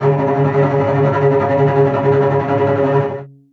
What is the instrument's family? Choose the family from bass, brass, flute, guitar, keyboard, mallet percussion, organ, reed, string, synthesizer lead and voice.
string